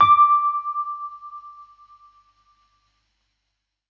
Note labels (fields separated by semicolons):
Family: keyboard; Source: electronic; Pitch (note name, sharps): D6; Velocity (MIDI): 75